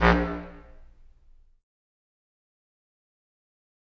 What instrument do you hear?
acoustic reed instrument